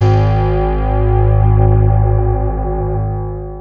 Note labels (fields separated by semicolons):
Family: guitar; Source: electronic; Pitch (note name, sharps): G#1; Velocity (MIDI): 25; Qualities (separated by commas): long release, multiphonic, non-linear envelope